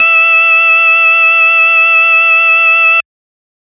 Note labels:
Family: organ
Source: electronic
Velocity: 75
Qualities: bright, distorted

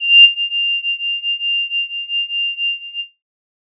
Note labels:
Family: flute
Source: synthesizer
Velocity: 25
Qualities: bright, distorted

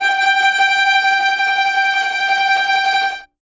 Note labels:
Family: string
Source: acoustic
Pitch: G5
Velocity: 127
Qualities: bright, non-linear envelope, reverb

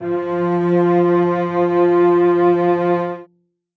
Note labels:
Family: string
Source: acoustic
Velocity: 75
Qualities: reverb

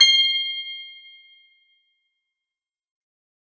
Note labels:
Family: guitar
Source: acoustic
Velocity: 25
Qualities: bright, fast decay

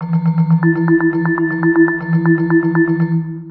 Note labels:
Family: mallet percussion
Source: synthesizer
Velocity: 127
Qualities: dark, long release, multiphonic, percussive, tempo-synced

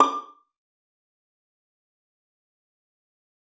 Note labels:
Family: string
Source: acoustic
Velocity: 75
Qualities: fast decay, percussive, reverb

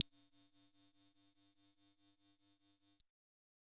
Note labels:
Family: organ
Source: electronic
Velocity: 25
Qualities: bright

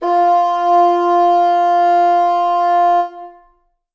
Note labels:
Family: reed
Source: acoustic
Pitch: F4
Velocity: 127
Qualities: reverb

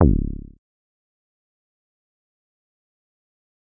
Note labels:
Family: bass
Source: synthesizer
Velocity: 25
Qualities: fast decay, percussive

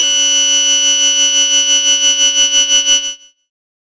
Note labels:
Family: bass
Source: synthesizer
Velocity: 75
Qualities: bright, distorted

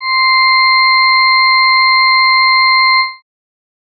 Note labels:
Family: organ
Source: electronic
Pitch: C6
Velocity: 25

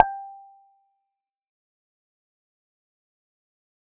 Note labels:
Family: bass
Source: synthesizer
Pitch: G5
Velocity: 127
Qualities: fast decay, percussive

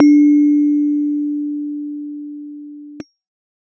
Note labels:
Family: keyboard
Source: electronic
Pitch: D4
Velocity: 25

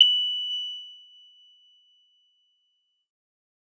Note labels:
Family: keyboard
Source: electronic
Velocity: 127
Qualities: bright

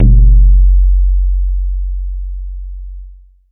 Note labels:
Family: bass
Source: synthesizer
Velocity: 127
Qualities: dark, distorted

